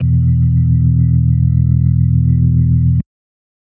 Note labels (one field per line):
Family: organ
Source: electronic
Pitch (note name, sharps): E1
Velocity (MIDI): 127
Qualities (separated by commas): dark